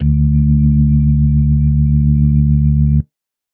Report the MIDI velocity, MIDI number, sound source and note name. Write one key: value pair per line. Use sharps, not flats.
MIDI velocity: 127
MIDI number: 38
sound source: electronic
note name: D2